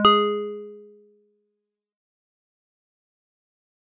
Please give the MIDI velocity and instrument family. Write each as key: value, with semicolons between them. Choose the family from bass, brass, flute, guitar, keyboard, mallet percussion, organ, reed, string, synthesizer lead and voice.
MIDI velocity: 75; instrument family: mallet percussion